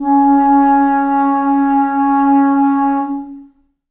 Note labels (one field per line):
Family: reed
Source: acoustic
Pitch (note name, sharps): C#4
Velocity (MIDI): 25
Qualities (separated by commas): dark, long release, reverb